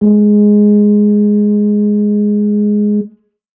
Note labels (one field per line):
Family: brass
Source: acoustic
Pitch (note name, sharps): G#3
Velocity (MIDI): 25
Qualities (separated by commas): dark